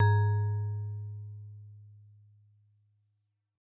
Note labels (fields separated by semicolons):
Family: mallet percussion; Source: acoustic; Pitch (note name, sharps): G#2; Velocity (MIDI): 127